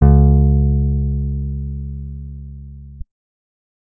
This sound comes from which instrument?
acoustic guitar